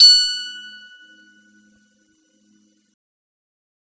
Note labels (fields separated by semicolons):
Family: guitar; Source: electronic; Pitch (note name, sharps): F#6; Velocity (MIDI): 127; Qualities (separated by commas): bright, percussive, reverb